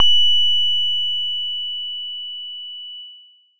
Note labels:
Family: bass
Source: synthesizer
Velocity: 25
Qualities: distorted

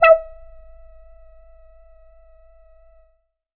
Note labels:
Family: bass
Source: synthesizer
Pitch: E5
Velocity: 25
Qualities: distorted, percussive, tempo-synced

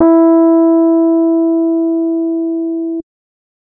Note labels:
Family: keyboard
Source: electronic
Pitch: E4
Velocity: 100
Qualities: dark

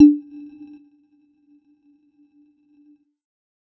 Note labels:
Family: mallet percussion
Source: electronic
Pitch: D4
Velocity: 25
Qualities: dark, non-linear envelope, percussive

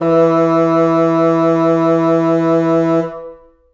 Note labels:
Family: reed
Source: acoustic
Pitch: E3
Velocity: 127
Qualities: long release, reverb

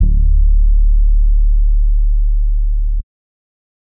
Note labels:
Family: bass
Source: synthesizer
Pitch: D1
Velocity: 100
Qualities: dark

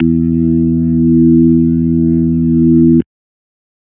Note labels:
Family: organ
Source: electronic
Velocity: 50

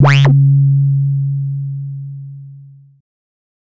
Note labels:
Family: bass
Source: synthesizer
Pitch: C#3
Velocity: 100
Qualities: distorted

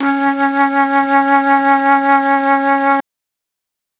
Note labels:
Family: flute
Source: electronic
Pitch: C#4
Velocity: 127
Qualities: dark

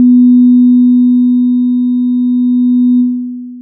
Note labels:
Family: synthesizer lead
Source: synthesizer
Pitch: B3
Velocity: 25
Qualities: dark, long release

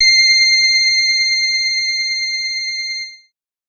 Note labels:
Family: bass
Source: synthesizer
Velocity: 25

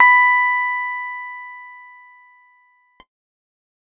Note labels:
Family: keyboard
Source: electronic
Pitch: B5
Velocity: 127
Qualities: bright

